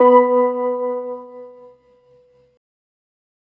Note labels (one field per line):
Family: organ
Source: electronic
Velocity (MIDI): 127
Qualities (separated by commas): fast decay